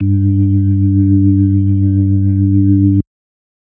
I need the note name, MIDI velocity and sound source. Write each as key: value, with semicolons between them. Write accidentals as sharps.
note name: G2; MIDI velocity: 127; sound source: electronic